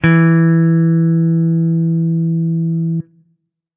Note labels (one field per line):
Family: guitar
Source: electronic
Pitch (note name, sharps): E3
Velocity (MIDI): 75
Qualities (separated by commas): distorted